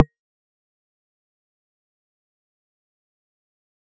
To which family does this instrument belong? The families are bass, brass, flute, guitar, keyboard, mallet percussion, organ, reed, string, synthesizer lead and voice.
mallet percussion